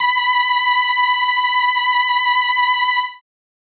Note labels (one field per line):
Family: keyboard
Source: synthesizer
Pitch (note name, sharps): B5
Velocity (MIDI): 127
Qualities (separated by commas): bright